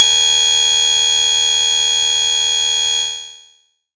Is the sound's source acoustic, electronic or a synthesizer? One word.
synthesizer